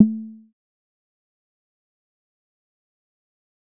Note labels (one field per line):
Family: bass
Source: synthesizer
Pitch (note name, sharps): A3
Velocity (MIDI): 50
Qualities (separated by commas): dark, fast decay, percussive